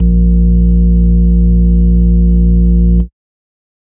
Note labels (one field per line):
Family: organ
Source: electronic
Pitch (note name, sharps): A#1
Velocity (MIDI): 75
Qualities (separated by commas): dark